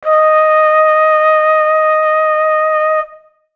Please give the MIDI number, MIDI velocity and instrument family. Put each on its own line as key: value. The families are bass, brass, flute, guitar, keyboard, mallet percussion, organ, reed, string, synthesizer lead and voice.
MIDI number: 75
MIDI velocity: 25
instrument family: brass